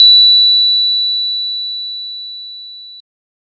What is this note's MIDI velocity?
100